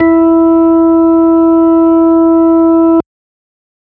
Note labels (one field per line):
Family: organ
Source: electronic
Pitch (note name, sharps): E4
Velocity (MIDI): 75